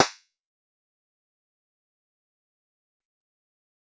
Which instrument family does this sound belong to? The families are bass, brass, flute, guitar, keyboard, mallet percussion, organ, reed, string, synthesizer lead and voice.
guitar